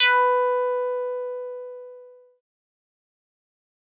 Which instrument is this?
synthesizer lead